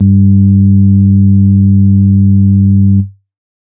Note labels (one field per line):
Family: organ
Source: electronic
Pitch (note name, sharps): G2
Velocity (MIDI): 25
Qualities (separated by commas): dark